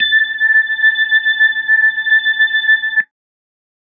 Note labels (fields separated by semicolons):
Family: organ; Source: electronic; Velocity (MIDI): 50